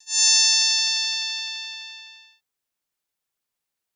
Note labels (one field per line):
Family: bass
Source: synthesizer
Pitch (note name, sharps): A5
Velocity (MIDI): 100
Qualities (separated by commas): bright, distorted, fast decay